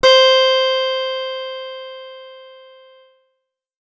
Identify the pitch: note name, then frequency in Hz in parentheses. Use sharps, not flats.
C5 (523.3 Hz)